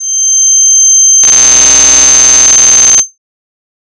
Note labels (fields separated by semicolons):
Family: voice; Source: synthesizer; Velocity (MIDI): 50; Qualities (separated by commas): bright